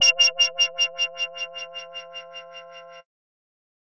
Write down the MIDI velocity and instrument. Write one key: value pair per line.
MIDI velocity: 100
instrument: synthesizer bass